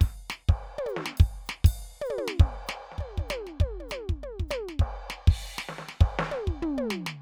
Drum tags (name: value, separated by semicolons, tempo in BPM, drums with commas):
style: rockabilly; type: beat; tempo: 200 BPM; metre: 4/4; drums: crash, ride, hi-hat pedal, snare, high tom, floor tom, kick